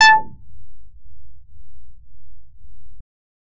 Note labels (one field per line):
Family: bass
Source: synthesizer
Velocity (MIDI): 127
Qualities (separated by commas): distorted